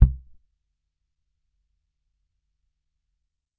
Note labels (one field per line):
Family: bass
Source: electronic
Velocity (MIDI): 25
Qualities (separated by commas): percussive